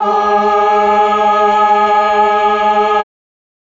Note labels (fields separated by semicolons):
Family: voice; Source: electronic; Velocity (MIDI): 127; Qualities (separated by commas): reverb